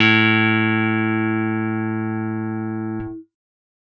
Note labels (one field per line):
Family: guitar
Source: electronic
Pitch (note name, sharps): A2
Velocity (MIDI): 100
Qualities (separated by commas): reverb